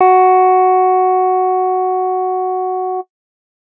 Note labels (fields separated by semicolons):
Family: guitar; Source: electronic; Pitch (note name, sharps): F#4; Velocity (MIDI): 25